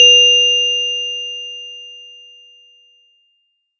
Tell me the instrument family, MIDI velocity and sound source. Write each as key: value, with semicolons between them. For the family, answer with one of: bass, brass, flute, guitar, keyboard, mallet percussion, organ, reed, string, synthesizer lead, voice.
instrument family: mallet percussion; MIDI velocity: 75; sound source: acoustic